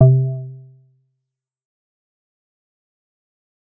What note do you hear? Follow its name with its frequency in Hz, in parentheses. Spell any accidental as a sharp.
C3 (130.8 Hz)